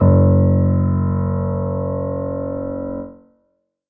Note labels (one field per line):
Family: keyboard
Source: acoustic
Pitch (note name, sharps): F#1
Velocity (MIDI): 50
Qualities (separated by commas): reverb